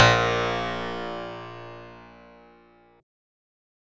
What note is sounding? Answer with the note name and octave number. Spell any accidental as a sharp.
A#1